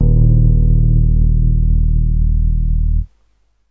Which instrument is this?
electronic keyboard